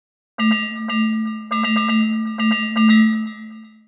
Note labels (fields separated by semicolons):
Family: mallet percussion; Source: synthesizer; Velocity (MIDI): 50; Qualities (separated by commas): long release, multiphonic, tempo-synced